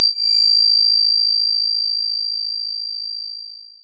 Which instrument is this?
electronic mallet percussion instrument